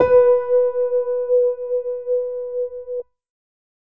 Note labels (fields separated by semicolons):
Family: keyboard; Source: electronic; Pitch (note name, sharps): B4; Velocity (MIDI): 50; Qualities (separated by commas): reverb